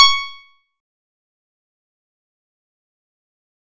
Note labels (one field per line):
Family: guitar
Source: acoustic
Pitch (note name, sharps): C#6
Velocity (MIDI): 25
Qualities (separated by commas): distorted, fast decay, percussive